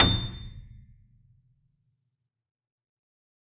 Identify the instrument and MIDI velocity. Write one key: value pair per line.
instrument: acoustic keyboard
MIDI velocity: 100